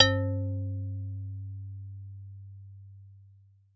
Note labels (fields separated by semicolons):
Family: mallet percussion; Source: acoustic; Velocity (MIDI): 50